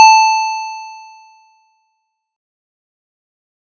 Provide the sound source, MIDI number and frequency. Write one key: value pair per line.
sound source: electronic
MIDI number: 81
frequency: 880 Hz